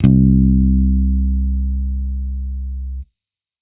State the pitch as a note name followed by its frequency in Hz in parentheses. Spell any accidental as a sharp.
C2 (65.41 Hz)